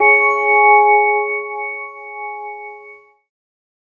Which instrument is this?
synthesizer keyboard